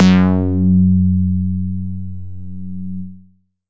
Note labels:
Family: bass; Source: synthesizer; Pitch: F#2; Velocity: 50; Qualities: distorted

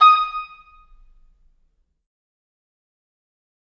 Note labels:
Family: reed; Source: acoustic; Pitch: D#6; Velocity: 75; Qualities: fast decay, percussive, reverb

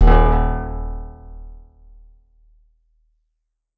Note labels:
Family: guitar; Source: acoustic; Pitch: D#1; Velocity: 127

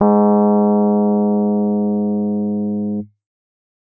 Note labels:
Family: keyboard; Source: electronic; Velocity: 127; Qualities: distorted

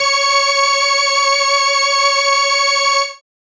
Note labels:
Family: keyboard; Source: synthesizer; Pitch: C#5; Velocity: 127; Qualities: bright

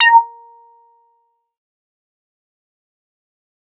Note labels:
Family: bass; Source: synthesizer; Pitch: A#5; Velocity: 50; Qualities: distorted, fast decay, percussive

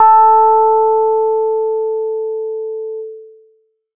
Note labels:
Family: bass; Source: synthesizer; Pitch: A4; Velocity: 50; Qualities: distorted

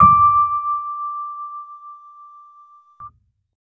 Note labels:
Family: keyboard; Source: electronic; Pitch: D6; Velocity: 75

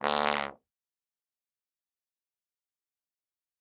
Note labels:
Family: brass; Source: acoustic; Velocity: 100; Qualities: bright, fast decay, reverb

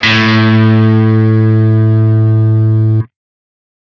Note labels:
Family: guitar; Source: electronic; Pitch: A2; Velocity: 100; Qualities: bright, distorted

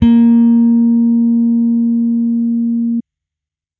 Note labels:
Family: bass; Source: electronic; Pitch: A#3; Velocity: 50

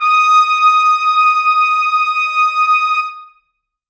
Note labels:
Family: brass; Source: acoustic; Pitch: D#6; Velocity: 100; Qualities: reverb

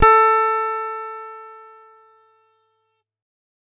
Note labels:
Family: guitar; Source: electronic; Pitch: A4; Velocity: 100; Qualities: bright

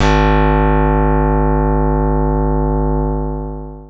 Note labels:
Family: keyboard; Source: electronic; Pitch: G#1; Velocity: 127; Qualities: bright, long release

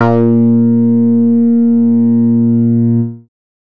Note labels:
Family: bass; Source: synthesizer; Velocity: 25; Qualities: distorted

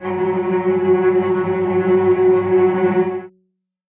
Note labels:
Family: string; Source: acoustic; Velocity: 25; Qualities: non-linear envelope, reverb

